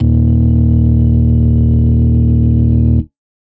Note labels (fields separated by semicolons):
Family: organ; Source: electronic; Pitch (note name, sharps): D#1; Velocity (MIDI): 75; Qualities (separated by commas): distorted